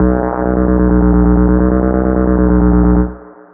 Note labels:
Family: bass; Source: synthesizer; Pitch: B1; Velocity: 50; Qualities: long release, reverb

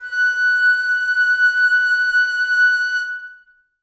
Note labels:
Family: flute; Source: acoustic; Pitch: F#6; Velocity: 100; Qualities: reverb

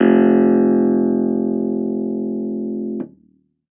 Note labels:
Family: keyboard; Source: electronic; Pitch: F1; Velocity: 50; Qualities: distorted

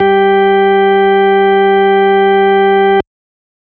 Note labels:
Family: organ; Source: electronic; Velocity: 127

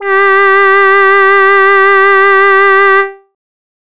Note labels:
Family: voice; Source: synthesizer; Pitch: G4; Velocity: 100; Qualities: distorted

